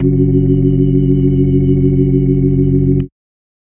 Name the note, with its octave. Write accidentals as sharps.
F#1